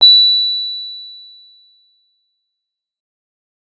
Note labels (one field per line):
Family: keyboard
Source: electronic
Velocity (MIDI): 75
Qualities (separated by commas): bright, fast decay